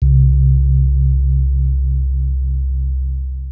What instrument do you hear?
acoustic mallet percussion instrument